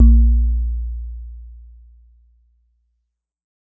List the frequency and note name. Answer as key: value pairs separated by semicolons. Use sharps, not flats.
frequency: 58.27 Hz; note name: A#1